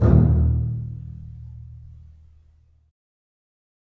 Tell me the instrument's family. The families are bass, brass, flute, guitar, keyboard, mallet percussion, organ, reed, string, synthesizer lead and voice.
string